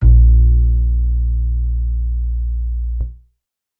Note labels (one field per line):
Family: bass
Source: acoustic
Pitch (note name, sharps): A#1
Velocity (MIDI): 75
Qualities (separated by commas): dark